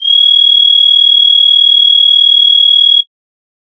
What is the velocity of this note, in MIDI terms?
127